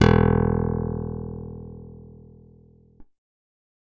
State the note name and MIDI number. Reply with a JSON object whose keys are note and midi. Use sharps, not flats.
{"note": "E1", "midi": 28}